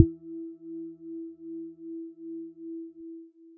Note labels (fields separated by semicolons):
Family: mallet percussion; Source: electronic; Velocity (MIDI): 25